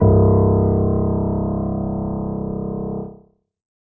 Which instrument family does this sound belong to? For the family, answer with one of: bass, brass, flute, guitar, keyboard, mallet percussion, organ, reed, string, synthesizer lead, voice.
keyboard